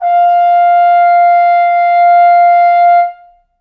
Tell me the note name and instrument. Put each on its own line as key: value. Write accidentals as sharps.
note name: F5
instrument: acoustic brass instrument